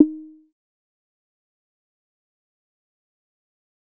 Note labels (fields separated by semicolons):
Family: bass; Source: synthesizer; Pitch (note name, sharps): D#4; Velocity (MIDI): 50; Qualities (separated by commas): fast decay, percussive